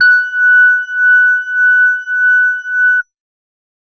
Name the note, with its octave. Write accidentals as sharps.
F#6